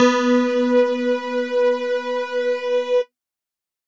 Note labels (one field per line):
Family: mallet percussion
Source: electronic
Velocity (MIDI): 50